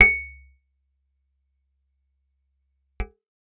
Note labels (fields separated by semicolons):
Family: guitar; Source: acoustic; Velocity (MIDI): 75; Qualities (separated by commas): percussive